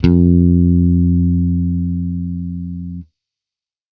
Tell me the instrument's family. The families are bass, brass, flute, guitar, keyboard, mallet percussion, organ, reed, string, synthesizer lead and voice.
bass